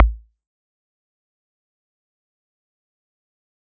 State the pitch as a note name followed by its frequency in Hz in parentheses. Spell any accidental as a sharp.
A1 (55 Hz)